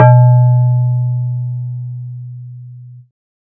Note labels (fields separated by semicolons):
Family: bass; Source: synthesizer; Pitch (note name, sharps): B2; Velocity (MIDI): 50